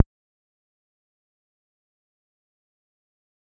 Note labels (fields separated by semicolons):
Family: bass; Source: synthesizer; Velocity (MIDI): 127; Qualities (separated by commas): fast decay, percussive